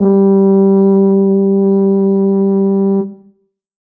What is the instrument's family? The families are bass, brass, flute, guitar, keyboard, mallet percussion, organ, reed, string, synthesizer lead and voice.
brass